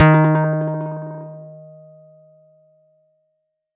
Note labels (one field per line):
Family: guitar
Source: electronic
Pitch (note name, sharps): D#3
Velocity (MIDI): 100